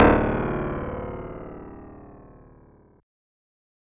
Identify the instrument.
synthesizer lead